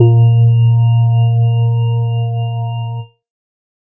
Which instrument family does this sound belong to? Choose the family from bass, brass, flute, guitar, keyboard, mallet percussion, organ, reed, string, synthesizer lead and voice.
organ